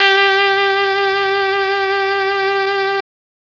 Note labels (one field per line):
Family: reed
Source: electronic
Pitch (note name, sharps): G4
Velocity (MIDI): 127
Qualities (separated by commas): bright, reverb